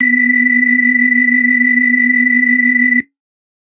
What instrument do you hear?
electronic organ